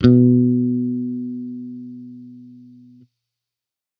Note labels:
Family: bass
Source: electronic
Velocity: 75

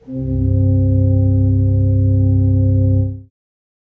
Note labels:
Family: organ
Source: acoustic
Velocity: 127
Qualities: dark, reverb

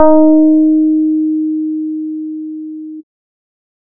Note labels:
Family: bass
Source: synthesizer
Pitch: D#4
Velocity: 25

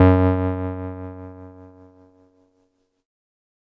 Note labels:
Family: keyboard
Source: electronic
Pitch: F#2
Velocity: 100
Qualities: distorted

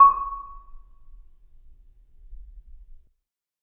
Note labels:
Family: mallet percussion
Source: acoustic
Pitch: C#6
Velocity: 50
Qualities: percussive, reverb

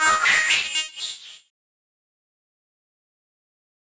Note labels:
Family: keyboard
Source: electronic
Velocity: 127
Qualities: distorted, fast decay, non-linear envelope

